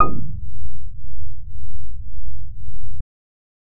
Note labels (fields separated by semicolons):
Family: bass; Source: synthesizer; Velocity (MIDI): 50